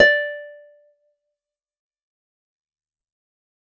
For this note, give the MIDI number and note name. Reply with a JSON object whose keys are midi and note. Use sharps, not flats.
{"midi": 74, "note": "D5"}